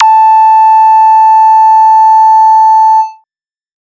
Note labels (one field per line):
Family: bass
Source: synthesizer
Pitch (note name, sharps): A5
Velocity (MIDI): 100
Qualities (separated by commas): bright, distorted